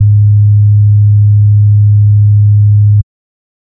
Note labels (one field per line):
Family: bass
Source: synthesizer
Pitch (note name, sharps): G#2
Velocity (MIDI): 100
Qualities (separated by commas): dark